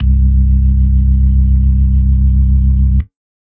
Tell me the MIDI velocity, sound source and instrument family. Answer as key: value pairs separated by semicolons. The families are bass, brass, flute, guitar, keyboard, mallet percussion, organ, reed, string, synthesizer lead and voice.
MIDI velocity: 100; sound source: electronic; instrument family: organ